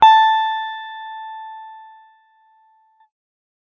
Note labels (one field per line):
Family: guitar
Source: electronic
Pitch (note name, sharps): A5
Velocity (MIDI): 127